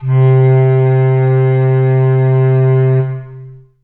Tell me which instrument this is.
acoustic reed instrument